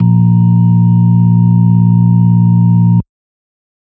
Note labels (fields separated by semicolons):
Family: organ; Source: electronic; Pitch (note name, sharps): A#1; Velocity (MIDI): 25; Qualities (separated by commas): dark